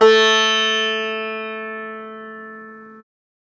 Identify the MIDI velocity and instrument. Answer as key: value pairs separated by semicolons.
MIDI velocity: 75; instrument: acoustic guitar